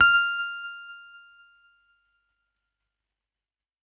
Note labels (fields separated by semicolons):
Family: keyboard; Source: electronic; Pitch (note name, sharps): F6; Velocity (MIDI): 127; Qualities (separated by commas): distorted, fast decay, tempo-synced